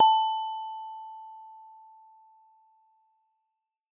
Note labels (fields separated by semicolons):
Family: mallet percussion; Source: acoustic; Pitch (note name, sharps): A5; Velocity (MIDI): 127